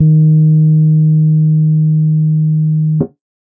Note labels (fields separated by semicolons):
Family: keyboard; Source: electronic; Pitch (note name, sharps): D#3; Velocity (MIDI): 25; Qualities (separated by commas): dark